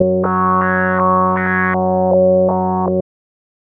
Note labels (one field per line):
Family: bass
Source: synthesizer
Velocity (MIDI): 100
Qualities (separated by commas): tempo-synced